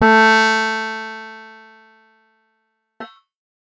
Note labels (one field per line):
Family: guitar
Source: acoustic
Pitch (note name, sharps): A3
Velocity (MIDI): 75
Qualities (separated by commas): bright, distorted